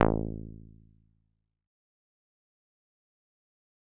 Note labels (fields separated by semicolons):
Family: mallet percussion; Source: acoustic; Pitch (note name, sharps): A0; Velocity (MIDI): 75; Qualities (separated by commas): fast decay, percussive